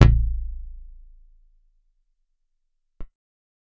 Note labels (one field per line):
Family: guitar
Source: acoustic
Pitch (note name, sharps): A0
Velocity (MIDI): 50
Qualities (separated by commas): dark